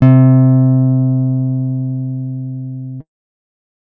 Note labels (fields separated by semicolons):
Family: guitar; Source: acoustic; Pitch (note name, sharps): C3; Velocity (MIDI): 25